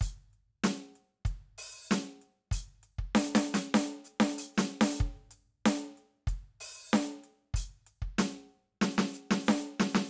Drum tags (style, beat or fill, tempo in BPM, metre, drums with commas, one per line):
funk
beat
95 BPM
4/4
closed hi-hat, open hi-hat, hi-hat pedal, snare, kick